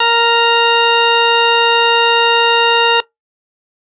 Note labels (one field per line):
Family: organ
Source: electronic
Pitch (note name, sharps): A#4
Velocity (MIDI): 25